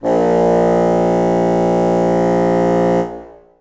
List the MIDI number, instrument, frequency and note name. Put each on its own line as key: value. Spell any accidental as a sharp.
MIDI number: 34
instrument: acoustic reed instrument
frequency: 58.27 Hz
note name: A#1